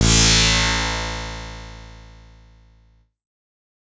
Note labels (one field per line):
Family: bass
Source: synthesizer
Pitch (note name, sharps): A1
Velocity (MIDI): 25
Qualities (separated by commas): bright, distorted